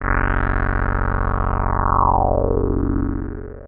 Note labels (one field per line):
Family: synthesizer lead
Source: synthesizer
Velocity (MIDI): 25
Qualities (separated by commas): long release